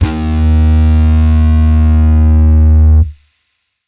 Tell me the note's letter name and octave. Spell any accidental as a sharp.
D#2